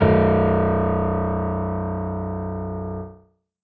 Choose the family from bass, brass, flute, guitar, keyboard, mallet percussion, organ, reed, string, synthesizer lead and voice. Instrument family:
keyboard